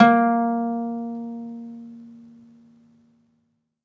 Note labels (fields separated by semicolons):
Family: guitar; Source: acoustic; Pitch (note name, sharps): A#3; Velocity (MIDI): 50; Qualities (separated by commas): reverb